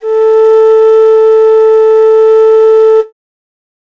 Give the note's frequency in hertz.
440 Hz